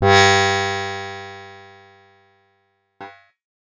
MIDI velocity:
100